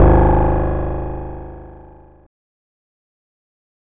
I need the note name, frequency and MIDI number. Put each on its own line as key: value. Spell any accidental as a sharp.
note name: G#0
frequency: 25.96 Hz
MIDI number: 20